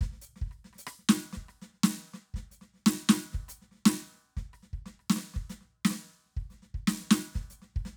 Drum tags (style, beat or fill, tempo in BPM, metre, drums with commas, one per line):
songo
beat
120 BPM
4/4
crash, hi-hat pedal, snare, cross-stick, kick